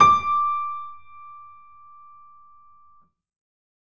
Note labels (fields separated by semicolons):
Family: keyboard; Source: acoustic; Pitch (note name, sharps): D6; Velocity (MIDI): 127; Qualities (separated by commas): reverb